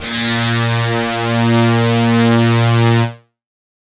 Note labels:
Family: guitar; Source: electronic; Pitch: A#2; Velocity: 127

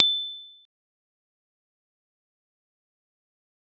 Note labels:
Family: mallet percussion; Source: acoustic; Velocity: 50; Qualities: bright, fast decay, percussive

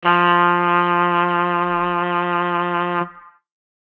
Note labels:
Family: brass; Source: acoustic; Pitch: F3; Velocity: 25; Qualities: distorted

